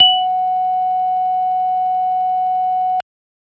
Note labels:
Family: organ; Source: electronic; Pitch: F#5; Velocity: 75

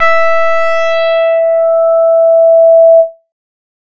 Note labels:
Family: bass; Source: synthesizer; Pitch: E5; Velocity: 100; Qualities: distorted

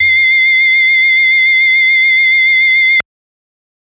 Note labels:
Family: organ; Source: electronic; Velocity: 100; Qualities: multiphonic

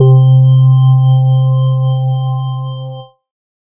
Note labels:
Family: organ; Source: electronic; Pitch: C3; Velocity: 25

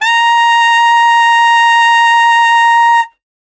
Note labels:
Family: reed; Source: acoustic; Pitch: A#5; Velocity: 127; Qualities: bright

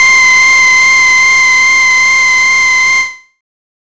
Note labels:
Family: bass; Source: synthesizer; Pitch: C6; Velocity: 127; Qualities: bright, distorted, non-linear envelope

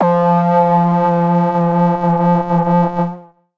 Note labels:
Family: synthesizer lead; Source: synthesizer; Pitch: F3; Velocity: 100; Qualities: distorted, multiphonic, non-linear envelope

